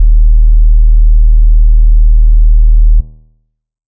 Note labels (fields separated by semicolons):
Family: bass; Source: synthesizer; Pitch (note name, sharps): D#1; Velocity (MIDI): 50; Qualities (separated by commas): dark